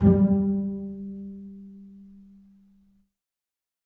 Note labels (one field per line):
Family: string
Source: acoustic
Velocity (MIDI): 75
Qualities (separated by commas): dark, reverb